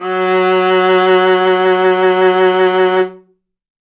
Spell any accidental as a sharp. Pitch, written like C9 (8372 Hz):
F#3 (185 Hz)